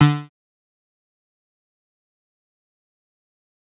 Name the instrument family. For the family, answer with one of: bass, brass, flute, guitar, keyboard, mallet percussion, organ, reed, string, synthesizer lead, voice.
bass